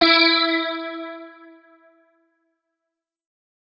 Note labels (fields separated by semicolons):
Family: guitar; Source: electronic; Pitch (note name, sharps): E4; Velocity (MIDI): 50